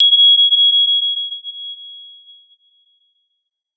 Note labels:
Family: mallet percussion; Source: acoustic; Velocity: 127; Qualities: bright, non-linear envelope

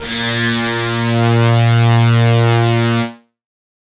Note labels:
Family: guitar; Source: electronic; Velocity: 100

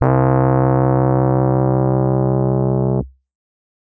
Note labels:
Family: keyboard; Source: electronic; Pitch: C2; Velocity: 127; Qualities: distorted

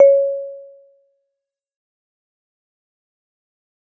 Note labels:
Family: mallet percussion; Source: acoustic; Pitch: C#5; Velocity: 75; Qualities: fast decay, percussive

